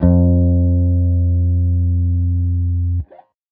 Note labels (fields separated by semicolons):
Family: guitar; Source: electronic; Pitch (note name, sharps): F2; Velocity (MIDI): 100